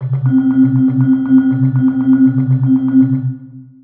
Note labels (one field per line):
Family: mallet percussion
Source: synthesizer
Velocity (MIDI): 75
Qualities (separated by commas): dark, long release, multiphonic, percussive, tempo-synced